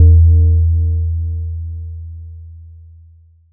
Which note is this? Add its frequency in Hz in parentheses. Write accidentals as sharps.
E2 (82.41 Hz)